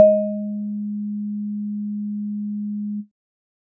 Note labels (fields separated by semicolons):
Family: keyboard; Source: electronic; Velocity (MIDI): 75